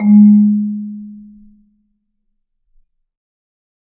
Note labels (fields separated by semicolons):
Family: mallet percussion; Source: acoustic; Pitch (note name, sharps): G#3; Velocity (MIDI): 50; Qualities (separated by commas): dark, reverb